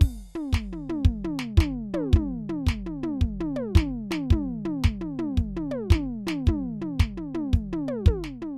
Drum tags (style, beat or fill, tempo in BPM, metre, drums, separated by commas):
rock shuffle, beat, 112 BPM, 4/4, ride, hi-hat pedal, snare, high tom, mid tom, floor tom, kick